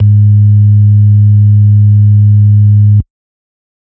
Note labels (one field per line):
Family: organ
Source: electronic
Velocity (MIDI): 25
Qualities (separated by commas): dark